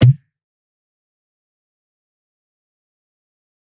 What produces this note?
electronic guitar